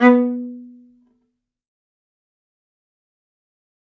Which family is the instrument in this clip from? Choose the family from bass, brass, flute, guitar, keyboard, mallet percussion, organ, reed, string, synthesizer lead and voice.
string